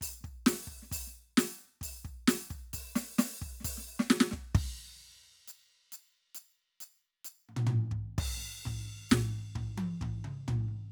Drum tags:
pop
beat
132 BPM
4/4
crash, percussion, snare, high tom, mid tom, floor tom, kick

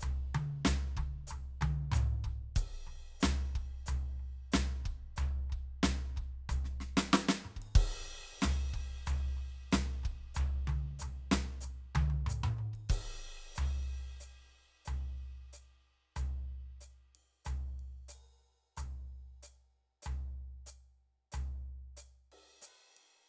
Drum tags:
rock
beat
93 BPM
4/4
crash, ride, hi-hat pedal, snare, high tom, mid tom, floor tom, kick

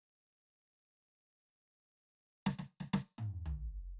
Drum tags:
rock
fill
60 BPM
4/4
snare, mid tom, floor tom

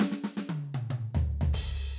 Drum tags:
rock
beat
120 BPM
4/4
crash, snare, high tom, mid tom, floor tom, kick

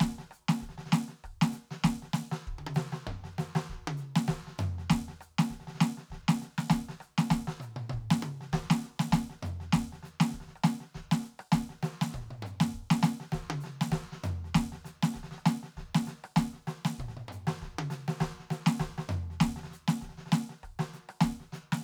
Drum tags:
New Orleans second line
beat
99 BPM
4/4
hi-hat pedal, snare, cross-stick, high tom, mid tom, floor tom, kick

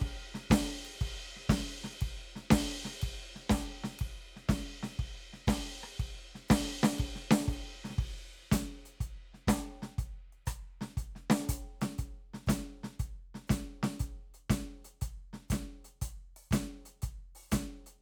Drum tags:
rock
beat
120 BPM
4/4
crash, ride, closed hi-hat, open hi-hat, hi-hat pedal, snare, cross-stick, kick

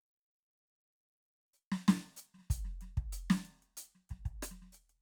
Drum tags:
funk
beat
95 BPM
4/4
closed hi-hat, hi-hat pedal, snare, cross-stick, kick

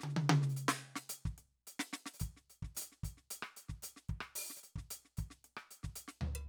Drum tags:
songo
beat
112 BPM
4/4
closed hi-hat, open hi-hat, hi-hat pedal, percussion, snare, cross-stick, high tom, floor tom, kick

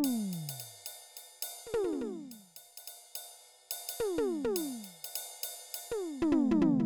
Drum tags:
jazz
beat
105 BPM
4/4
ride, ride bell, mid tom, floor tom

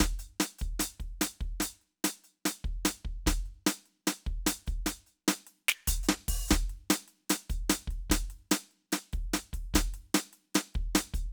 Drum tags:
Motown
beat
148 BPM
4/4
closed hi-hat, open hi-hat, hi-hat pedal, snare, kick

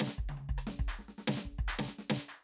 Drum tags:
soul
fill
98 BPM
4/4
closed hi-hat, percussion, snare, cross-stick, high tom, kick

